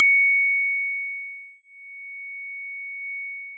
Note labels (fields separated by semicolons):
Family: mallet percussion; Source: acoustic; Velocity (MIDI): 127; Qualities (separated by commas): bright, distorted, long release